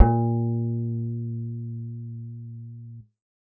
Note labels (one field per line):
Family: bass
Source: synthesizer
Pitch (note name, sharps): A#2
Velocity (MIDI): 127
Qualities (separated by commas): dark, reverb